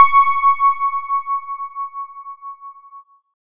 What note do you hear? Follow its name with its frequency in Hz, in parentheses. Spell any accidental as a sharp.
C#6 (1109 Hz)